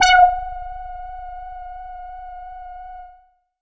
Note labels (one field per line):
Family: bass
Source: synthesizer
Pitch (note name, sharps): F#5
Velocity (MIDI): 50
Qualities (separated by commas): distorted, tempo-synced